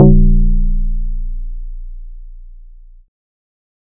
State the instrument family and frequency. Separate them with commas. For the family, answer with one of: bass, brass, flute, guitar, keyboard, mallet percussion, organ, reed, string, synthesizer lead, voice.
bass, 29.14 Hz